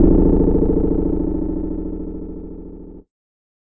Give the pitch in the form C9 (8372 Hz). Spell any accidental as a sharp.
A-1 (13.75 Hz)